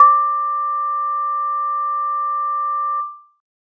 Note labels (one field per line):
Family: keyboard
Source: electronic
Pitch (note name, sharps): D6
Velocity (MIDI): 100